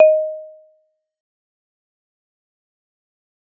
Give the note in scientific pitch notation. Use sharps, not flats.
D#5